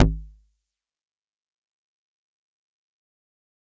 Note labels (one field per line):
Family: mallet percussion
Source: acoustic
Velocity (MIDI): 50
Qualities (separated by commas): multiphonic, percussive